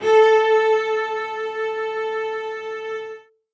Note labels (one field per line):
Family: string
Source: acoustic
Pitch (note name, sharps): A4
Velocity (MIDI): 127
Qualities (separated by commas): reverb